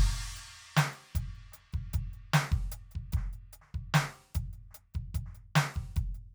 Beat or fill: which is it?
beat